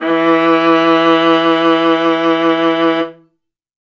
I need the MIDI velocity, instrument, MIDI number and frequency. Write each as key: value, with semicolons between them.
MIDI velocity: 100; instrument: acoustic string instrument; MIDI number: 52; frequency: 164.8 Hz